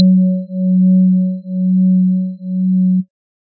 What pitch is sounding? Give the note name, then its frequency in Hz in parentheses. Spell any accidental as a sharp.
F#3 (185 Hz)